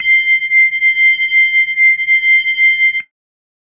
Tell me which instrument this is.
electronic keyboard